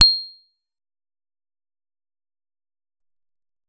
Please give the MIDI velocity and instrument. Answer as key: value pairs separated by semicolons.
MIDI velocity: 50; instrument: electronic guitar